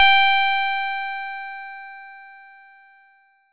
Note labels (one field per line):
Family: bass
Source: synthesizer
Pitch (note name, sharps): G5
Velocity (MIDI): 25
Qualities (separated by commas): bright, distorted